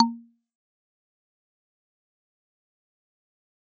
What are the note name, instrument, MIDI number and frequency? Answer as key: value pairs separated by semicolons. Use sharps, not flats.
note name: A#3; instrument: acoustic mallet percussion instrument; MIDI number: 58; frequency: 233.1 Hz